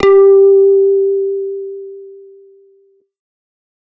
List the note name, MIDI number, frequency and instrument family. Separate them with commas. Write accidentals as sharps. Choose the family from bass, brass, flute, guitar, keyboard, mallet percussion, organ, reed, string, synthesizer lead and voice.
G4, 67, 392 Hz, bass